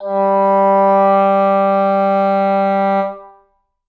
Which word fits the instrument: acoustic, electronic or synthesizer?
acoustic